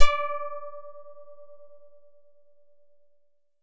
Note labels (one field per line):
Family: guitar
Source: synthesizer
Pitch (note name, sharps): D5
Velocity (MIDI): 50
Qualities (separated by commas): bright